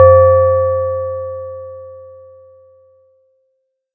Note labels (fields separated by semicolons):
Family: mallet percussion; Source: acoustic; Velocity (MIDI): 50